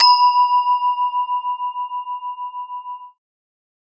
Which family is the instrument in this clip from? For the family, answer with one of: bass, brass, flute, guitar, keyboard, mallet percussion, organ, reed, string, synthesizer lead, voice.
mallet percussion